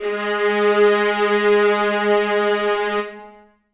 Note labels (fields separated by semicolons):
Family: string; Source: acoustic; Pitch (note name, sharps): G#3; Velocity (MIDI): 100; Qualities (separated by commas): reverb